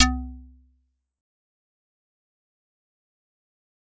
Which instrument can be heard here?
acoustic mallet percussion instrument